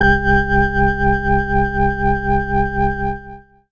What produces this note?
electronic organ